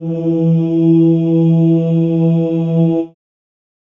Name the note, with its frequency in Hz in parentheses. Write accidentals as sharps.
E3 (164.8 Hz)